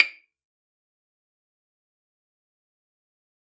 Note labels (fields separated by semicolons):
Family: string; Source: acoustic; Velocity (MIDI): 127; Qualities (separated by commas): fast decay, percussive, reverb